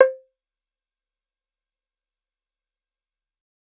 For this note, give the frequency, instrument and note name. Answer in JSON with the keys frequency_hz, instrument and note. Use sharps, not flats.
{"frequency_hz": 523.3, "instrument": "synthesizer bass", "note": "C5"}